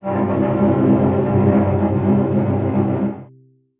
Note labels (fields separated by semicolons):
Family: string; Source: acoustic; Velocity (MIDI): 25; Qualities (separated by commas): non-linear envelope, reverb